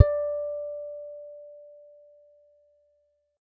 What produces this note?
acoustic guitar